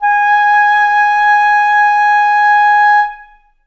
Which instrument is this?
acoustic flute